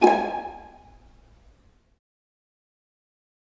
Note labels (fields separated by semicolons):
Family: string; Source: acoustic; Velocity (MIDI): 50; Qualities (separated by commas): fast decay, percussive, reverb